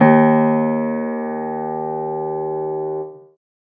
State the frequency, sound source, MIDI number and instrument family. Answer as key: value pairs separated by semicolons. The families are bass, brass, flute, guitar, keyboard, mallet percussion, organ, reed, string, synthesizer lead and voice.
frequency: 77.78 Hz; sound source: acoustic; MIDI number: 39; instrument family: keyboard